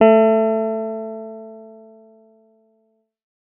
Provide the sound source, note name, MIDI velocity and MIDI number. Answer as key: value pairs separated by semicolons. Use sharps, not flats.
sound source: electronic; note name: A3; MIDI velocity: 25; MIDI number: 57